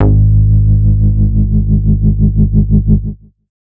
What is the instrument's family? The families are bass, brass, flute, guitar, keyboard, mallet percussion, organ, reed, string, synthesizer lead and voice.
bass